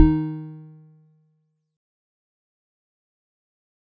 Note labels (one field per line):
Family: mallet percussion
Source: acoustic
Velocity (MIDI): 75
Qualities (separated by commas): fast decay, percussive